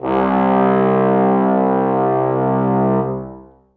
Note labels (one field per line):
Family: brass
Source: acoustic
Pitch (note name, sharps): C2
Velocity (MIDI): 75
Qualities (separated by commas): long release, reverb